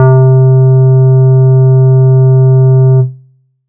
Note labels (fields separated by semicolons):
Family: bass; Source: synthesizer; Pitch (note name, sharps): C3; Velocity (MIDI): 25